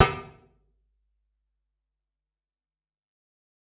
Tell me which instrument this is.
electronic guitar